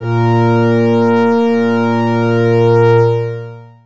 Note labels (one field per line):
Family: organ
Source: electronic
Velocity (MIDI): 75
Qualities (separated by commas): distorted, long release